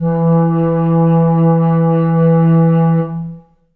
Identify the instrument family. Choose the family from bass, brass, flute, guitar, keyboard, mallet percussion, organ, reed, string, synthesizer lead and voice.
reed